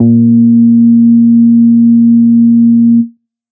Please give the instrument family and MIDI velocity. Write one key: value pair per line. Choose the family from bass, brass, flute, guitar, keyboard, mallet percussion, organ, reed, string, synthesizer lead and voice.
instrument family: bass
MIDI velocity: 50